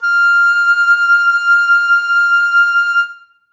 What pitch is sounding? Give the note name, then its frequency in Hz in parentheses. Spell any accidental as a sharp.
F6 (1397 Hz)